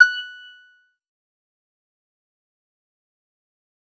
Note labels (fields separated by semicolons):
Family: bass; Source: synthesizer; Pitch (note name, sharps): F#6; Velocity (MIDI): 25; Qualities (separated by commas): distorted, fast decay, percussive